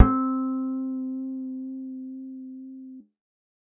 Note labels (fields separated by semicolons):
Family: bass; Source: synthesizer; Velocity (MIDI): 100; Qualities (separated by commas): dark, reverb